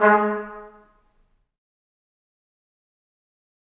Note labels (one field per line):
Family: brass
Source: acoustic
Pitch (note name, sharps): G#3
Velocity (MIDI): 25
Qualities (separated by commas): fast decay, percussive, reverb